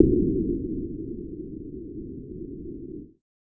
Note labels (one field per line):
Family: bass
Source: synthesizer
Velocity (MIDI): 75